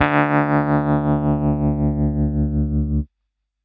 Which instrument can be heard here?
electronic keyboard